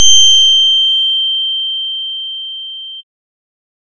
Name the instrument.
synthesizer bass